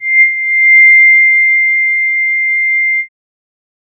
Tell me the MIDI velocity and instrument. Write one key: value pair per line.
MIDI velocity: 127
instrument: synthesizer keyboard